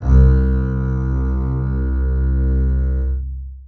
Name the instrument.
acoustic string instrument